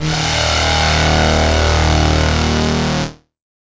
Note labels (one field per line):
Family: guitar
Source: electronic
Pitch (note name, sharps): D#1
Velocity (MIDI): 50